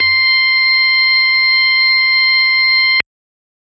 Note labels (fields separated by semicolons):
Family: organ; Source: electronic; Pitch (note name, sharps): C6; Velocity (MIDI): 127